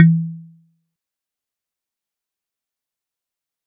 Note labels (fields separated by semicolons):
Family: mallet percussion; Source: acoustic; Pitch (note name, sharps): E3; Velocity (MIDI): 25; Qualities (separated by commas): fast decay, percussive